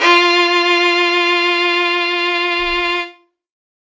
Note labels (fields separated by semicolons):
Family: string; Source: acoustic; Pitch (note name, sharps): F4; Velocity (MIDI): 127; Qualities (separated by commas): bright